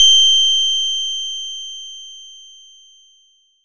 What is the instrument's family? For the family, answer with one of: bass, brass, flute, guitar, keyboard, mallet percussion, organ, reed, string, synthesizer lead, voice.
bass